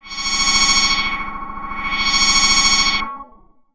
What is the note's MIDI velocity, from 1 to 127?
50